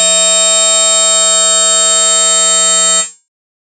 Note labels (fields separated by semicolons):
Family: bass; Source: synthesizer; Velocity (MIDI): 25; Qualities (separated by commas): bright, distorted